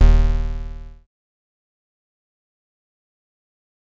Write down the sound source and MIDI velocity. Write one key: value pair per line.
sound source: synthesizer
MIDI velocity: 100